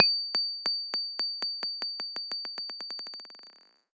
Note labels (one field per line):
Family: guitar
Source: electronic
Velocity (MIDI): 127